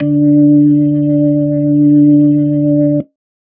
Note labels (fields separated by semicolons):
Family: organ; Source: electronic; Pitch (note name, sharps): D3; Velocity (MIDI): 100; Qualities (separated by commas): dark